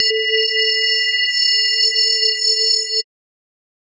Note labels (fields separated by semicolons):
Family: mallet percussion; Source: electronic; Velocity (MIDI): 100; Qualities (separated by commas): multiphonic, non-linear envelope